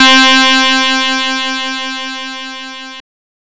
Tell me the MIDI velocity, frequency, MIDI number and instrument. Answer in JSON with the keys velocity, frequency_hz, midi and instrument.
{"velocity": 100, "frequency_hz": 261.6, "midi": 60, "instrument": "synthesizer guitar"}